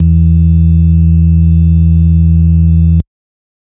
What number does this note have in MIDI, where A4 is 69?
40